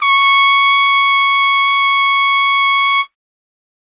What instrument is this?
acoustic brass instrument